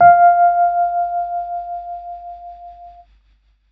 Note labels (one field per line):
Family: keyboard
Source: electronic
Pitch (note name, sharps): F5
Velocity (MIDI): 50